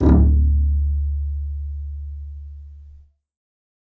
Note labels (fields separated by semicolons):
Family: string; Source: acoustic; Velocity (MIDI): 50; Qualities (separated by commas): reverb